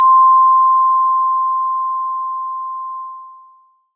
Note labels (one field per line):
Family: mallet percussion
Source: electronic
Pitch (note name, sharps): C6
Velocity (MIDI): 50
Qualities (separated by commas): long release, multiphonic